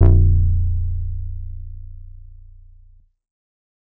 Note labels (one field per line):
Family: bass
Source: synthesizer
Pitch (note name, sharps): A#0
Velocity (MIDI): 127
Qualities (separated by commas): dark